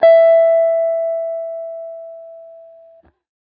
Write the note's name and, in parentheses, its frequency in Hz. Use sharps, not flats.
E5 (659.3 Hz)